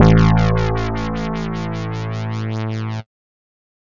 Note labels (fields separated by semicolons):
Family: bass; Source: synthesizer; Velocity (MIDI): 127; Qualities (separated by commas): distorted